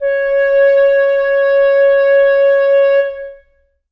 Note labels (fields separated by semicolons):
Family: reed; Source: acoustic; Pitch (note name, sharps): C#5; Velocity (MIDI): 75; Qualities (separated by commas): reverb